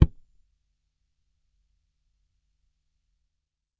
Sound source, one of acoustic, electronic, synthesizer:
electronic